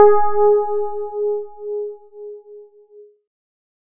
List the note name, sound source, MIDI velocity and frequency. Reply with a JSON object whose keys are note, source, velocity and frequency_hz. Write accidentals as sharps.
{"note": "G#4", "source": "electronic", "velocity": 100, "frequency_hz": 415.3}